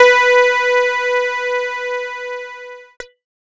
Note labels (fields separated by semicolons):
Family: keyboard; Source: electronic; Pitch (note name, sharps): B4; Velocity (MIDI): 127; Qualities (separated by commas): bright, distorted